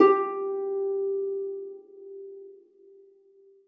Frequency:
392 Hz